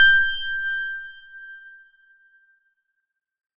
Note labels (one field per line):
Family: organ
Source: electronic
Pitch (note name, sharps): G6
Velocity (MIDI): 127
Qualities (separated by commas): bright